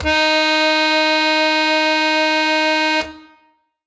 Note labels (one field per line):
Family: reed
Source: acoustic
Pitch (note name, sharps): D#4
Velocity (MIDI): 50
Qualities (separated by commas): bright